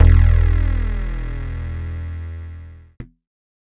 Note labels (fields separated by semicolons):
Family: keyboard; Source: electronic; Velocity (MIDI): 75; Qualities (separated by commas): distorted